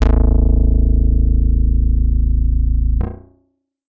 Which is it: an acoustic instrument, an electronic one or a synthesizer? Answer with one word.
electronic